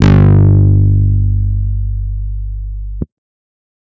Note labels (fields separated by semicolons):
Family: guitar; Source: electronic; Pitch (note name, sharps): G1; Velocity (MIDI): 75; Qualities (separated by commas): bright, distorted